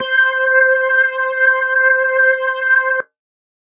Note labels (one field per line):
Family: organ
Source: electronic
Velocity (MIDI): 50